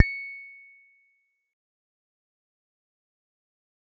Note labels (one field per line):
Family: guitar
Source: electronic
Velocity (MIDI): 50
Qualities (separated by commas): fast decay, percussive, reverb